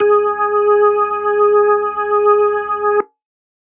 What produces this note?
electronic organ